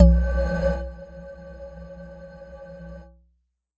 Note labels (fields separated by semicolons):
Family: mallet percussion; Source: electronic; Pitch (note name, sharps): B1; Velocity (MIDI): 127; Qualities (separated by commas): dark, non-linear envelope